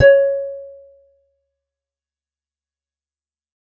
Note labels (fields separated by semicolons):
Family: guitar; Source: acoustic; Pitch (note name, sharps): C#5; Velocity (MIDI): 25; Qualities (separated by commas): fast decay